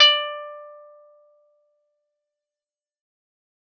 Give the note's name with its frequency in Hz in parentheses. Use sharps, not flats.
D5 (587.3 Hz)